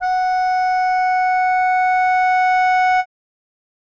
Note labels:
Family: reed; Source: acoustic; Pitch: F#5; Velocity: 50

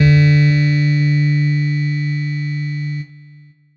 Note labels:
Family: keyboard; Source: electronic; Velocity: 75; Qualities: bright, distorted, long release

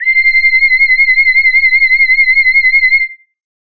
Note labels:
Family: voice; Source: synthesizer; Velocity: 127

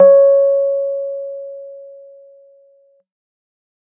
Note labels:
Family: keyboard; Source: electronic; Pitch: C#5; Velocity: 25

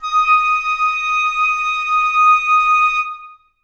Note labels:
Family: reed; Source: acoustic; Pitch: D#6; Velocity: 50; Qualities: reverb

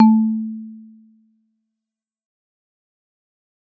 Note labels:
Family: mallet percussion; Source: acoustic; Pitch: A3; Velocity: 100; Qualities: dark, fast decay

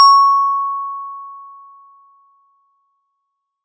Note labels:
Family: mallet percussion; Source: acoustic; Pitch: C#6; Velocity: 100

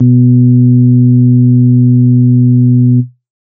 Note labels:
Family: organ; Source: electronic; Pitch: B2; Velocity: 100; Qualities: dark

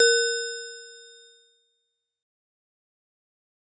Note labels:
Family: mallet percussion; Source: acoustic; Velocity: 127; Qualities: fast decay

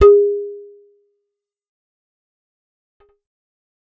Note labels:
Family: bass; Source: synthesizer; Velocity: 127; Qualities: fast decay, percussive

